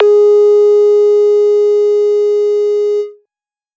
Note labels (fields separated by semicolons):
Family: bass; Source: synthesizer; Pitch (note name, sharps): G#4; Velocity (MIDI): 50; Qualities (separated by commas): distorted